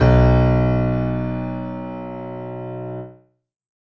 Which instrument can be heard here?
acoustic keyboard